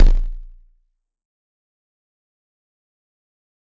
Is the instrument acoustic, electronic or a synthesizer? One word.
acoustic